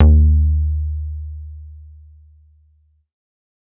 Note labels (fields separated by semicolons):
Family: bass; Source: synthesizer; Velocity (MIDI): 25; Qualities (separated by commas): distorted